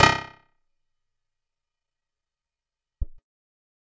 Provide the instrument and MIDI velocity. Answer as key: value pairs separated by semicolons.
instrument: acoustic guitar; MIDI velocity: 127